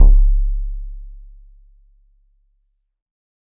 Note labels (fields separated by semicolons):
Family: keyboard; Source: electronic; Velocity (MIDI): 50